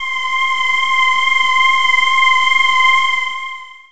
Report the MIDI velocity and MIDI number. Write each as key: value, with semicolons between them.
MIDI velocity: 50; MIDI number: 84